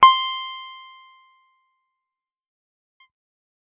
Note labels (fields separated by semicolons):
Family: guitar; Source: electronic; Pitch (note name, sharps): C6; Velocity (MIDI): 127; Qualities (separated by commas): fast decay, percussive